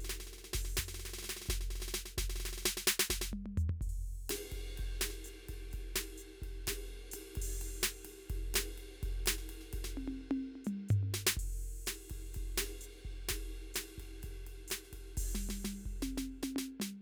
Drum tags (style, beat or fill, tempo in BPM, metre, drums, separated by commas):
bossa nova, beat, 127 BPM, 4/4, crash, ride, hi-hat pedal, snare, high tom, mid tom, floor tom, kick